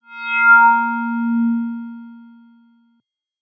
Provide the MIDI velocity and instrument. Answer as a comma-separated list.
100, electronic mallet percussion instrument